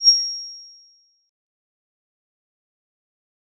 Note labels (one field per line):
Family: mallet percussion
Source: electronic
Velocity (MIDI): 50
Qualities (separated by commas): bright, fast decay, percussive